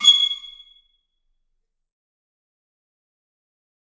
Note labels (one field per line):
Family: reed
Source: acoustic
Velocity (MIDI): 127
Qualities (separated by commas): bright, fast decay, percussive, reverb